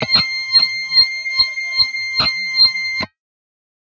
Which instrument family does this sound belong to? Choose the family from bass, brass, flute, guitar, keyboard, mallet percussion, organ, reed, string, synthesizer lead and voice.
guitar